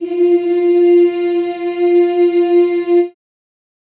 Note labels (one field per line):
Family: voice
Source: acoustic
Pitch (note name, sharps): F4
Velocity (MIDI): 50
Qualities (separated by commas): reverb